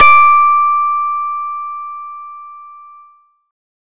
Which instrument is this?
acoustic guitar